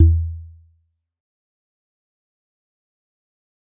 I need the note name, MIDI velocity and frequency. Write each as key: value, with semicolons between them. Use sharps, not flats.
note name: E2; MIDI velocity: 25; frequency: 82.41 Hz